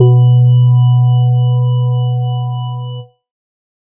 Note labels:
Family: organ; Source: electronic; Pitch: B2; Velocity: 100; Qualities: dark

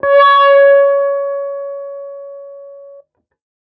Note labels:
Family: guitar; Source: electronic; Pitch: C#5; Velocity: 100; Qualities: distorted, non-linear envelope

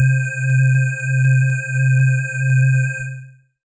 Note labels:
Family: mallet percussion; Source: electronic; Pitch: C3; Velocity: 127; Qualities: bright, distorted, multiphonic

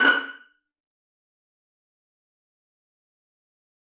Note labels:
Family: string; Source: acoustic; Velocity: 100; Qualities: fast decay, percussive, reverb

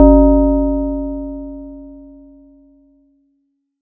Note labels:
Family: mallet percussion; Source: acoustic; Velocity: 100

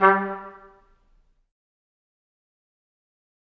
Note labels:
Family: brass; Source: acoustic; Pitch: G3; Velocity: 25; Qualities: fast decay, percussive, reverb

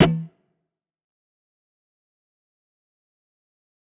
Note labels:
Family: guitar; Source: electronic; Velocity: 50; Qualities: bright, distorted, fast decay, percussive

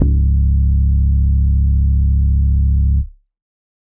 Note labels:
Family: organ; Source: electronic; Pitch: C#1; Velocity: 75

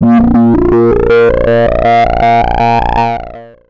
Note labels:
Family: bass; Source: synthesizer; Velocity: 50; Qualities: distorted, long release, multiphonic, tempo-synced

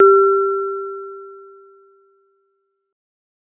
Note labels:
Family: mallet percussion; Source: acoustic; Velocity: 25

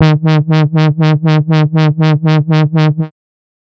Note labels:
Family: bass; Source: synthesizer; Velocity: 50; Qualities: bright, distorted, tempo-synced

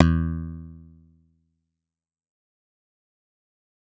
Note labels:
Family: bass; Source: synthesizer; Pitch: E2; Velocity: 127; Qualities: fast decay

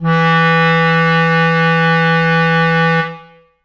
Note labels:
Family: reed; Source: acoustic; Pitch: E3; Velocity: 127; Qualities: reverb

